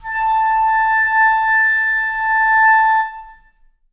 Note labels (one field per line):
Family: reed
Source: acoustic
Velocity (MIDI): 50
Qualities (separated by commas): reverb